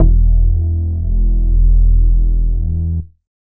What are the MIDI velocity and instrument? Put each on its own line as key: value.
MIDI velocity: 127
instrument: synthesizer bass